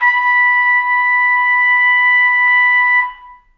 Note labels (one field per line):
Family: brass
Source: acoustic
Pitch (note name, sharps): B5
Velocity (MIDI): 25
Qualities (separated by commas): reverb